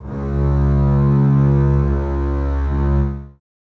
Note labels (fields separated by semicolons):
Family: string; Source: acoustic; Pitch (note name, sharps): C#2; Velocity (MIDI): 100; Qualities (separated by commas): reverb